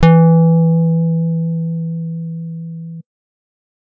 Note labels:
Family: guitar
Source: electronic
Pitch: E3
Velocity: 25

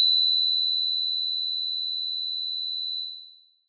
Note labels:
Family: mallet percussion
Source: acoustic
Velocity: 50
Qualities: bright, long release

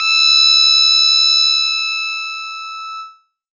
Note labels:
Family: keyboard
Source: electronic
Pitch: E6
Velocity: 75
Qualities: multiphonic

